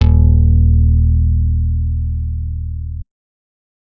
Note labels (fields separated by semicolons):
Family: guitar; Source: acoustic; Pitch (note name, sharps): D#1; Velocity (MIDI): 75